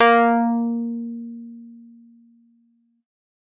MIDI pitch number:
58